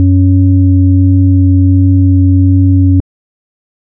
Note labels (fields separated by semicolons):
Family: organ; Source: electronic; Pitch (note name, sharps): F#2; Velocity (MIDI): 25; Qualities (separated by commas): dark